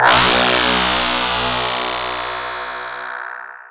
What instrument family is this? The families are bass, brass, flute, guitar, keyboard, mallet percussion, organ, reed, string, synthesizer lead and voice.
mallet percussion